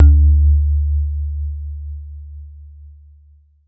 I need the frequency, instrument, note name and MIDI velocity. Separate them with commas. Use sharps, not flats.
73.42 Hz, acoustic mallet percussion instrument, D2, 75